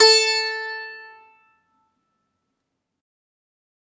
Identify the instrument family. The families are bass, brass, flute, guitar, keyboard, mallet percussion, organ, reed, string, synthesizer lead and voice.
guitar